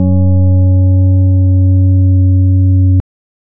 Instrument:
electronic organ